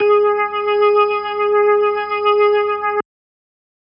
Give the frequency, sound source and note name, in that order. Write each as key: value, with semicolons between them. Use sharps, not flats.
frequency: 415.3 Hz; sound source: electronic; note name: G#4